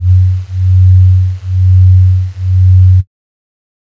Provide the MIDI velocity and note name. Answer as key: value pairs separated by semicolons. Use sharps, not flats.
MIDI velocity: 127; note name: F#2